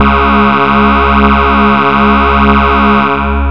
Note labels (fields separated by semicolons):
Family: bass; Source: synthesizer; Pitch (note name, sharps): C#2; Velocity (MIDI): 100; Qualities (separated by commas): bright, distorted, long release